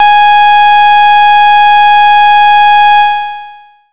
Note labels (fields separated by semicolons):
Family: bass; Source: synthesizer; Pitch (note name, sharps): G#5; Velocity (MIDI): 25; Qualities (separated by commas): bright, distorted, long release